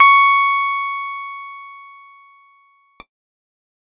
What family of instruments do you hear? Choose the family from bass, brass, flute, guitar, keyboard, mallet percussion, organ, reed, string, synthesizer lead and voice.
keyboard